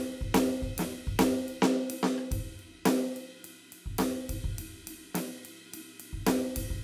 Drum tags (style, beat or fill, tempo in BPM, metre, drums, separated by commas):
rock, beat, 105 BPM, 4/4, ride, snare, cross-stick, kick